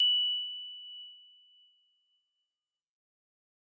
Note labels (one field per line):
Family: keyboard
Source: electronic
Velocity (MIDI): 25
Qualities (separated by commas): bright, fast decay